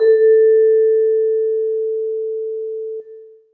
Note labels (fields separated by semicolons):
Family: mallet percussion; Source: acoustic; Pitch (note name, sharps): A4; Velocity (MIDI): 50; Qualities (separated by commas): reverb